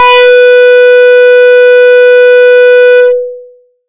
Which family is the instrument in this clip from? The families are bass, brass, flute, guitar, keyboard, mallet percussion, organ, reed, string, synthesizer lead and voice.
bass